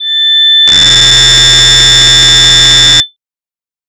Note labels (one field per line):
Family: voice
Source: synthesizer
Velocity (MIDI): 75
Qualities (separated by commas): bright